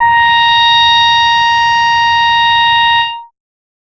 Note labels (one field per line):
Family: bass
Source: synthesizer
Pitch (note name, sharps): A#5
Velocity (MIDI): 50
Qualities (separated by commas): bright, distorted